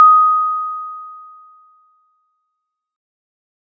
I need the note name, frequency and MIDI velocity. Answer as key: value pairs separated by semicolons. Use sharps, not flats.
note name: D#6; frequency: 1245 Hz; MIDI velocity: 100